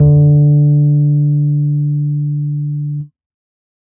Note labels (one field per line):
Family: keyboard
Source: electronic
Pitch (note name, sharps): D3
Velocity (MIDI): 75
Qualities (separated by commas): dark